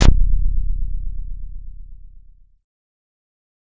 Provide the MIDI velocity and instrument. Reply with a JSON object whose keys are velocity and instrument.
{"velocity": 25, "instrument": "synthesizer bass"}